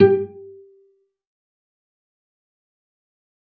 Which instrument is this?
acoustic string instrument